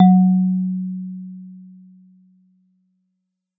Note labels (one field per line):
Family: mallet percussion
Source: acoustic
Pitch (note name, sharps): F#3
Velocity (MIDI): 75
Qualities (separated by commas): dark, reverb